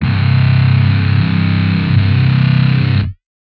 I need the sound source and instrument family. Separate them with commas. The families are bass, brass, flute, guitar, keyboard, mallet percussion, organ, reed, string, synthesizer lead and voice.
synthesizer, guitar